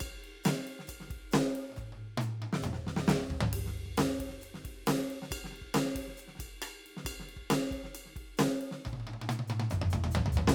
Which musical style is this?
rock